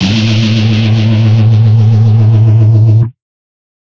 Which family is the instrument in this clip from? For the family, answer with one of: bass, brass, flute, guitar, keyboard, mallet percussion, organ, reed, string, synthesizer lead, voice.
guitar